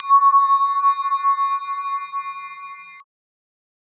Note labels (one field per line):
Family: mallet percussion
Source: electronic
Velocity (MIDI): 127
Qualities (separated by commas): bright, multiphonic, non-linear envelope